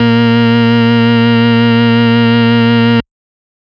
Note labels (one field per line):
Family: organ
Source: electronic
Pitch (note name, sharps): A#2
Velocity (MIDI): 25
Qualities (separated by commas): bright, distorted